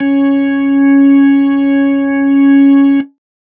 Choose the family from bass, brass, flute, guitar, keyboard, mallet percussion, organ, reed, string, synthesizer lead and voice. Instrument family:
organ